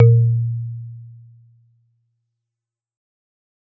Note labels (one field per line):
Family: mallet percussion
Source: acoustic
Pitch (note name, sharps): A#2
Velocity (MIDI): 50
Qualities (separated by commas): dark, fast decay